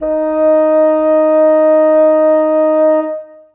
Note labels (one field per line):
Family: reed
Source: acoustic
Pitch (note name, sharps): D#4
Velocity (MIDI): 100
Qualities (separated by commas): long release, reverb